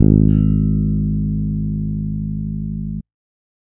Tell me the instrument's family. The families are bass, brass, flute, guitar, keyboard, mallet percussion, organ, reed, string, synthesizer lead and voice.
bass